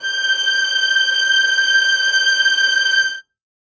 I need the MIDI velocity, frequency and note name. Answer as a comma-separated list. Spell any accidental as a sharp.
100, 1568 Hz, G6